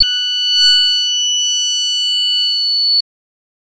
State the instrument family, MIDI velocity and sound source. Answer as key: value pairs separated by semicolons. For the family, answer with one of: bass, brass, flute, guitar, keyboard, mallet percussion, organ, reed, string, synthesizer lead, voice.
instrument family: voice; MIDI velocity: 127; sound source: synthesizer